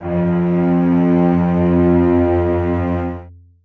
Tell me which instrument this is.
acoustic string instrument